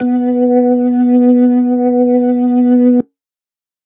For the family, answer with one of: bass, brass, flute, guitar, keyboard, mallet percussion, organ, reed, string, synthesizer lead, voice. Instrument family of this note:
organ